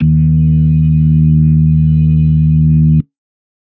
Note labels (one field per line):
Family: organ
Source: electronic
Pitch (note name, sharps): D#2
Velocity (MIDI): 50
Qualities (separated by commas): dark